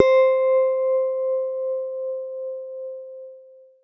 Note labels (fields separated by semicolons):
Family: guitar; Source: electronic; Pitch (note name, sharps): C5; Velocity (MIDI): 100; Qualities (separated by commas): long release, reverb